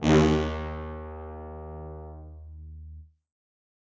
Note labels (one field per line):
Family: brass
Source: acoustic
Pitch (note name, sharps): D#2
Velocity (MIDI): 127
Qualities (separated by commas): bright, reverb